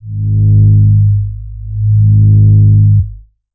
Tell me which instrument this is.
synthesizer bass